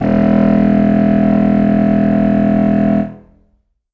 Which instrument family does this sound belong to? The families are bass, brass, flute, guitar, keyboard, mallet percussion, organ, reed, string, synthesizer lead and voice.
reed